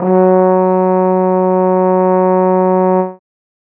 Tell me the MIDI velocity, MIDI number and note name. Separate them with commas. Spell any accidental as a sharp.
25, 54, F#3